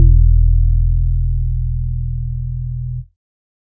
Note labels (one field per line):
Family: organ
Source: electronic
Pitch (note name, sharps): E1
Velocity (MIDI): 100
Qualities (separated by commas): dark